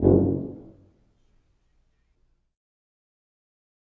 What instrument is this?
acoustic brass instrument